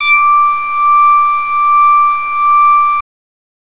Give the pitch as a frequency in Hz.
1175 Hz